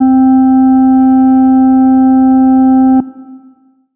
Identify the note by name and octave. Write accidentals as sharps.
C4